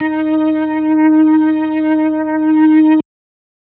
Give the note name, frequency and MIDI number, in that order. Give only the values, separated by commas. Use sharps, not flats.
D#4, 311.1 Hz, 63